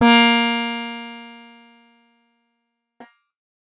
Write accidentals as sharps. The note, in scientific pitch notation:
A#3